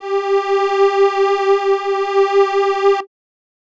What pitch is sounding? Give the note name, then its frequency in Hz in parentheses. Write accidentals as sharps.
G4 (392 Hz)